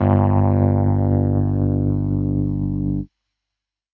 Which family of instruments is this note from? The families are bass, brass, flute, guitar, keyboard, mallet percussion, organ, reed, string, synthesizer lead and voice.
keyboard